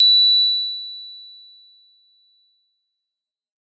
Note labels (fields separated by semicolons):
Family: mallet percussion; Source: acoustic; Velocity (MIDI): 100; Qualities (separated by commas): bright